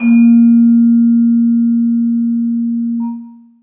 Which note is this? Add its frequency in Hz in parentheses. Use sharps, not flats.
A#3 (233.1 Hz)